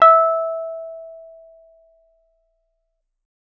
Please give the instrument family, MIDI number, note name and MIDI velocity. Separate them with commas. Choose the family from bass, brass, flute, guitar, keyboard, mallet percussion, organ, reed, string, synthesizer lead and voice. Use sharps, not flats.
guitar, 76, E5, 75